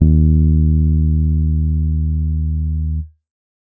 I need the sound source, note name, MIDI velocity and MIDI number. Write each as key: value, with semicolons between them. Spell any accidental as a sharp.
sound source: electronic; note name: D#2; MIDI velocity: 50; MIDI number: 39